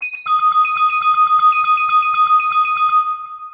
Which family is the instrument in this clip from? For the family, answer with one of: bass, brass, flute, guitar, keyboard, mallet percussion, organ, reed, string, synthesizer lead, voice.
mallet percussion